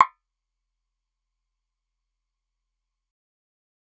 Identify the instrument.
synthesizer bass